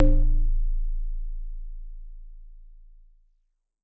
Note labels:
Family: mallet percussion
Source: acoustic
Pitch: A0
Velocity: 127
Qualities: dark, reverb

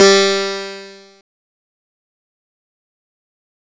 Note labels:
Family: guitar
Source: electronic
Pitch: G3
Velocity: 50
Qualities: bright, distorted, fast decay

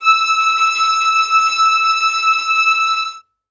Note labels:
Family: string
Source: acoustic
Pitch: E6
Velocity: 127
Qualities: non-linear envelope, reverb

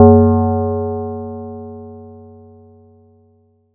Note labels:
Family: mallet percussion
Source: acoustic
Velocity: 50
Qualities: multiphonic

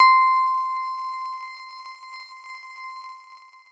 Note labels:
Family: guitar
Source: electronic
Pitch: C6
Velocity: 127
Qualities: bright, long release

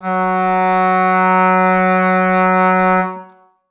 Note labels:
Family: reed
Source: acoustic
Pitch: F#3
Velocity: 127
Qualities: reverb

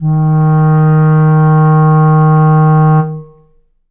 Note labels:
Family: reed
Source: acoustic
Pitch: D#3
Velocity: 75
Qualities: dark, long release, reverb

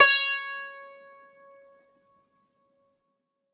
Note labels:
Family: guitar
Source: acoustic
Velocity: 100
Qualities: bright, percussive

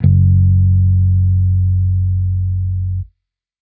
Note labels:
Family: bass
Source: electronic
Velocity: 25

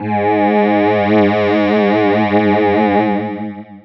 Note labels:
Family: voice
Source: synthesizer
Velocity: 100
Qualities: distorted, long release

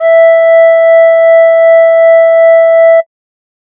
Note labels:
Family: flute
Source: synthesizer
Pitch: E5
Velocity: 127

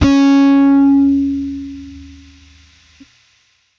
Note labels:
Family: bass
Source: electronic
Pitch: C#4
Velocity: 50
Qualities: bright, distorted

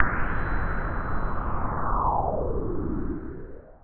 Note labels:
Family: synthesizer lead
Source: synthesizer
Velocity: 50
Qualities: long release

